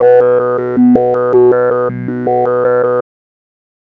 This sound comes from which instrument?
synthesizer bass